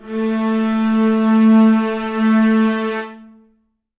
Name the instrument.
acoustic string instrument